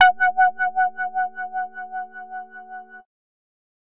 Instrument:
synthesizer bass